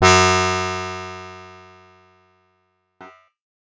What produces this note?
acoustic guitar